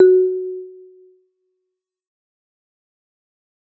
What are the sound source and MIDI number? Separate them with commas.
acoustic, 66